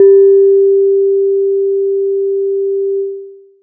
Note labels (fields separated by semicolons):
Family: mallet percussion; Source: acoustic; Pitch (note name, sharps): G4; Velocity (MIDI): 25; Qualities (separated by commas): long release